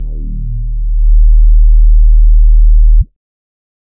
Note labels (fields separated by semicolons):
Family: bass; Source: synthesizer; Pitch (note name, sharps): D#1; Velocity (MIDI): 25; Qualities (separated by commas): dark, distorted